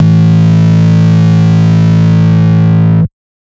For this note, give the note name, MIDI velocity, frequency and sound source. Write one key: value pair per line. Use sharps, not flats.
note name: A1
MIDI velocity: 100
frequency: 55 Hz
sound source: synthesizer